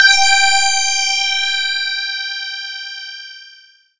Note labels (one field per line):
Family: mallet percussion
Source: electronic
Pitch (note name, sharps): G5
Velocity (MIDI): 127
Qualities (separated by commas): bright, distorted, long release, non-linear envelope